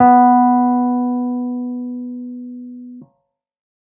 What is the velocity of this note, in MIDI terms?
75